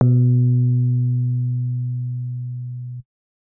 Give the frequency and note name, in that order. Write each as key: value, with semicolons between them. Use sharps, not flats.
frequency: 123.5 Hz; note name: B2